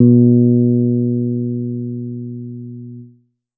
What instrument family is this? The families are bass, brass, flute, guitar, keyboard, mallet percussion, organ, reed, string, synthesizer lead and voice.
bass